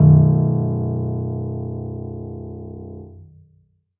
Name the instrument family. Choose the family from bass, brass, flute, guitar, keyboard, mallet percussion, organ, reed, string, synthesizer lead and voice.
keyboard